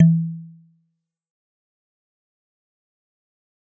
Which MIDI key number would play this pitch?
52